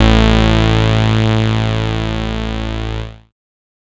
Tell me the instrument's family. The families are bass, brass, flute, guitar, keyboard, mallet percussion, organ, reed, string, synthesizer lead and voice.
bass